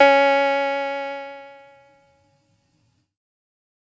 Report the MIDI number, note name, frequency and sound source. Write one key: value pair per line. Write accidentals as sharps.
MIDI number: 61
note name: C#4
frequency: 277.2 Hz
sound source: electronic